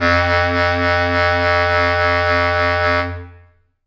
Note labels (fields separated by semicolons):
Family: reed; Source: acoustic; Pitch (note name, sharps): F2; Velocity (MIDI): 127; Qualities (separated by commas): reverb